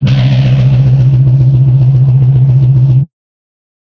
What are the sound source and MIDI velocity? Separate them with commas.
electronic, 50